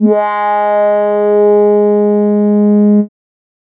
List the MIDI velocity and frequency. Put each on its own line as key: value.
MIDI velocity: 50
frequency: 207.7 Hz